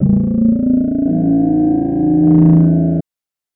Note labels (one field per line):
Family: voice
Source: synthesizer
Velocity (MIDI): 25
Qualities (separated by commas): distorted